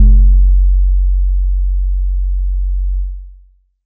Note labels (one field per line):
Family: mallet percussion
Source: acoustic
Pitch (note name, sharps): F#1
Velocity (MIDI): 50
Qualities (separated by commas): dark, long release